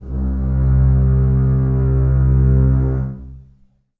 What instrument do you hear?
acoustic string instrument